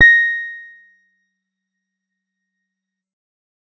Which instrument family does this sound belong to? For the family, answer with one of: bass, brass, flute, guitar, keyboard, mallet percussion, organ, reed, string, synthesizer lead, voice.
guitar